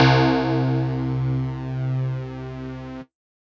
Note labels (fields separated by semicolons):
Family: mallet percussion; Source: electronic; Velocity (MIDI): 25